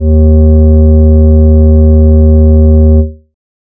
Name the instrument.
synthesizer flute